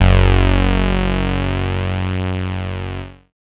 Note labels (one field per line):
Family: bass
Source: synthesizer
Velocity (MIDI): 75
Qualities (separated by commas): bright, distorted